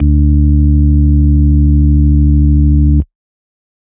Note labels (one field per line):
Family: organ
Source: electronic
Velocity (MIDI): 100